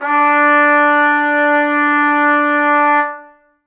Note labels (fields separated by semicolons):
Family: brass; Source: acoustic; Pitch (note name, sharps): D4; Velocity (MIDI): 75; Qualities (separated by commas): reverb